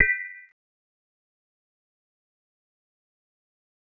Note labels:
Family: mallet percussion; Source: synthesizer; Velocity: 50; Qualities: fast decay, multiphonic, percussive

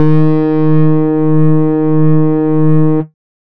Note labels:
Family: bass; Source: synthesizer; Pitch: D#3; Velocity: 75; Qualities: distorted, multiphonic, tempo-synced

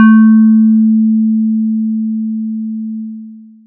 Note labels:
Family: mallet percussion; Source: electronic; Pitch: A3; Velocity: 25; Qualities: long release, multiphonic

